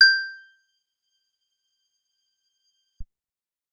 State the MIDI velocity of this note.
127